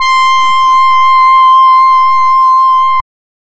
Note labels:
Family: reed; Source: synthesizer; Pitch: C6; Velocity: 50; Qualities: distorted, non-linear envelope

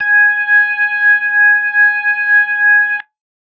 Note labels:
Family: organ; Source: electronic; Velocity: 50

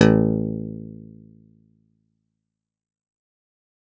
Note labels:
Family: guitar; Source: acoustic; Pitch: A1; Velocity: 75; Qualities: fast decay, reverb

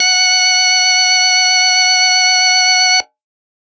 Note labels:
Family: organ; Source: electronic; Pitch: F#5; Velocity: 25; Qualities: bright

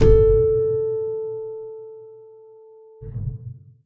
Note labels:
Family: keyboard; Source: acoustic; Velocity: 25; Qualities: dark, reverb

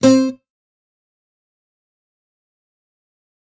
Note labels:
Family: guitar; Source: acoustic; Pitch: C4; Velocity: 127; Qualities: fast decay, percussive, reverb

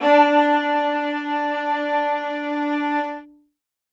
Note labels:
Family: string; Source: acoustic; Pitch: D4; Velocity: 127; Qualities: reverb

